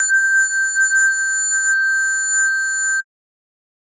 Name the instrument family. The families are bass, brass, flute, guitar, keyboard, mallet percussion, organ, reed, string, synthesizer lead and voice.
mallet percussion